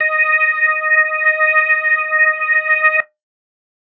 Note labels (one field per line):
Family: organ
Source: electronic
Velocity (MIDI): 127